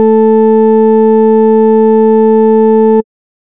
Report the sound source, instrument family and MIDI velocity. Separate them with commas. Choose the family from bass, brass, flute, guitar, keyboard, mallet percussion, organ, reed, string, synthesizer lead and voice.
synthesizer, bass, 75